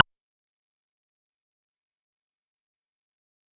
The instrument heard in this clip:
synthesizer bass